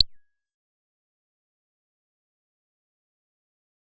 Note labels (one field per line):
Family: bass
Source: synthesizer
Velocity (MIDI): 50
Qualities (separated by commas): fast decay, percussive